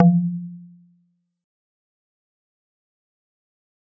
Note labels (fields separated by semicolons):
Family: mallet percussion; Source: acoustic; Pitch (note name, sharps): F3; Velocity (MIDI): 75; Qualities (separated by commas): fast decay, percussive